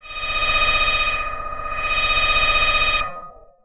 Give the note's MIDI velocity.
50